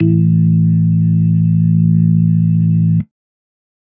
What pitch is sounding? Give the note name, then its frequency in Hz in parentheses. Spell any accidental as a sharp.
A1 (55 Hz)